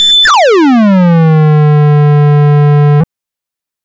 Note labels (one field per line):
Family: bass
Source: synthesizer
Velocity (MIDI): 127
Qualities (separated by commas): bright, distorted, non-linear envelope